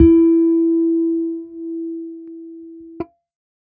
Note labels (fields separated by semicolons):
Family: bass; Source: electronic; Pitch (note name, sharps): E4; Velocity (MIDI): 75